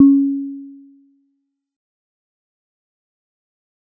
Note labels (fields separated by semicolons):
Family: mallet percussion; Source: acoustic; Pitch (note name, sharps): C#4; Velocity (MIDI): 50; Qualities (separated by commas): dark, fast decay